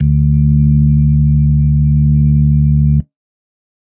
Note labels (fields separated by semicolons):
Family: organ; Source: electronic; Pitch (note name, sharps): D2; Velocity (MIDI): 127; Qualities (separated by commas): dark